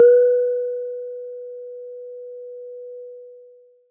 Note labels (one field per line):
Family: mallet percussion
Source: acoustic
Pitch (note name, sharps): B4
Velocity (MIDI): 25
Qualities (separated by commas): long release